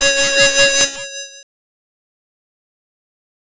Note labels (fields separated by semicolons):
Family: bass; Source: synthesizer; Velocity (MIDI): 100; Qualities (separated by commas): bright, distorted, fast decay, multiphonic